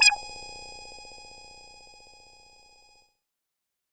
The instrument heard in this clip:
synthesizer bass